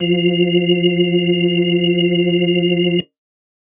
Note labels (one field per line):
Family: organ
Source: electronic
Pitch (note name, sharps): F3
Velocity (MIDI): 127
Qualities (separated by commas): reverb